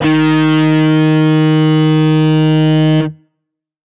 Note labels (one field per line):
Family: guitar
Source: electronic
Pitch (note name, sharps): D#3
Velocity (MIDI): 50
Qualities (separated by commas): bright, distorted